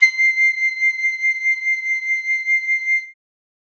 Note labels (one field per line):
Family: flute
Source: acoustic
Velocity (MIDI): 100